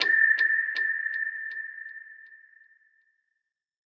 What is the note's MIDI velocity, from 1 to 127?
127